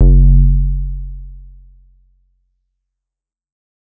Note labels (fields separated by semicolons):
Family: bass; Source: synthesizer; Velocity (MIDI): 25; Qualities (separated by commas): dark